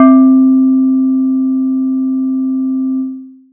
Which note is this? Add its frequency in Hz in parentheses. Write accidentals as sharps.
C4 (261.6 Hz)